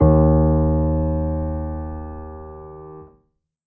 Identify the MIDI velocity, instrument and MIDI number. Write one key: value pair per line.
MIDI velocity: 25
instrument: acoustic keyboard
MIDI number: 39